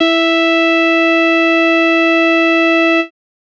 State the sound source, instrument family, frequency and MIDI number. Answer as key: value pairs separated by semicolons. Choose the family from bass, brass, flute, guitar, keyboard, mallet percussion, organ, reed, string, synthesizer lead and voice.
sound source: synthesizer; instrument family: bass; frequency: 329.6 Hz; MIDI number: 64